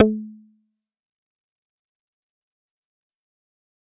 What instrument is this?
synthesizer bass